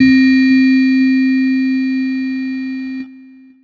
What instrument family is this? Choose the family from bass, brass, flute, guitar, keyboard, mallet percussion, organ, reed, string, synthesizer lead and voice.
keyboard